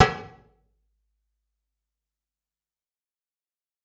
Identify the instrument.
electronic guitar